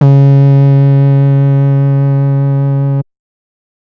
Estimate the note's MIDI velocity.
100